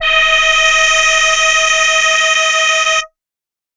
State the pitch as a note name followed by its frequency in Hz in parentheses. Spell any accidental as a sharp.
D#5 (622.3 Hz)